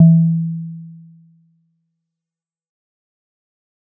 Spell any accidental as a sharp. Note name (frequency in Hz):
E3 (164.8 Hz)